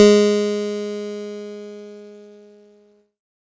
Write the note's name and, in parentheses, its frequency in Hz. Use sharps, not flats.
G#3 (207.7 Hz)